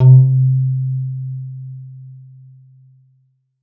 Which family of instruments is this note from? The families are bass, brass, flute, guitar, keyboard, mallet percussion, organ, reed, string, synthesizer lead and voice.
guitar